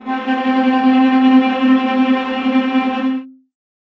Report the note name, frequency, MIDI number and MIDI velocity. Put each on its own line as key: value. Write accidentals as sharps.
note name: C4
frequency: 261.6 Hz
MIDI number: 60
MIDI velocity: 75